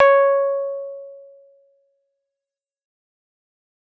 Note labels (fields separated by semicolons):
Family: keyboard; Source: electronic; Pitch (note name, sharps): C#5; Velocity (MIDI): 127; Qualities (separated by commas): fast decay